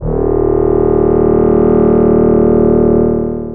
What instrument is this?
synthesizer voice